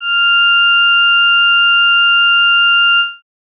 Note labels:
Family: organ; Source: electronic; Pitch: F6; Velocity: 25; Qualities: bright

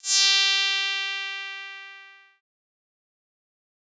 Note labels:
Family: bass; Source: synthesizer; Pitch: G4; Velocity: 50; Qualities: bright, distorted, fast decay

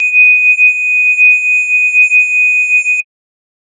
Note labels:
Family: mallet percussion; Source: synthesizer; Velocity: 50; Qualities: bright, multiphonic, non-linear envelope

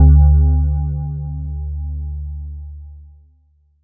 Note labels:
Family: mallet percussion; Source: electronic; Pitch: D2; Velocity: 50

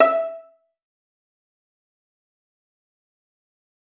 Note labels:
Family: string; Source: acoustic; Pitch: E5; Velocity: 100; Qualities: fast decay, percussive, reverb

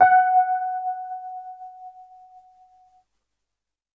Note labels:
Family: keyboard; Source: electronic; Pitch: F#5; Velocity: 75

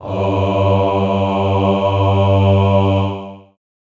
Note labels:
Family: voice; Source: acoustic; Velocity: 100; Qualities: long release, reverb

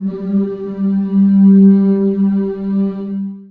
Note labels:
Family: voice; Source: acoustic; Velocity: 127; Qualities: dark, long release, reverb

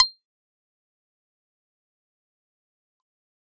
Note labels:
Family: keyboard; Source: electronic; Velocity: 127; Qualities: fast decay, percussive

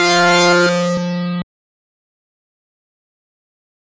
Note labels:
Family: bass; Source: synthesizer; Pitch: F3; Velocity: 100; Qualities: bright, distorted, fast decay

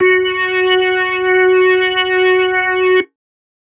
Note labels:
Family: organ; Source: electronic; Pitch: F#4; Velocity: 127

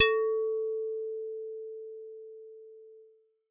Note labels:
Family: bass; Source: synthesizer; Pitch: A4; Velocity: 75; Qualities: distorted

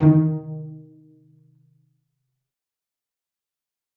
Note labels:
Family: string; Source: acoustic; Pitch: D#3; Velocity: 127; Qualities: dark, fast decay, reverb

